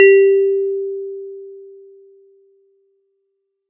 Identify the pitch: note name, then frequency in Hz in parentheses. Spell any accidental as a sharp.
G4 (392 Hz)